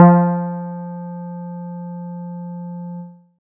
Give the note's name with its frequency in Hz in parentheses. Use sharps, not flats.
F3 (174.6 Hz)